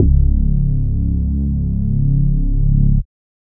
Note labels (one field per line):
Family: bass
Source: synthesizer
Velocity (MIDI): 50